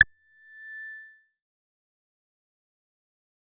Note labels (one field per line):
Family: bass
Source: synthesizer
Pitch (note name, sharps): A6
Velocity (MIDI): 75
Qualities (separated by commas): fast decay